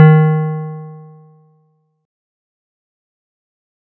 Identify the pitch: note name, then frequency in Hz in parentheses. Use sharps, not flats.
D#3 (155.6 Hz)